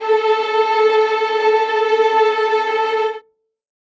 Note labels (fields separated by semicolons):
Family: string; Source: acoustic; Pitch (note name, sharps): A4; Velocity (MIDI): 50; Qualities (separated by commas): bright, non-linear envelope, reverb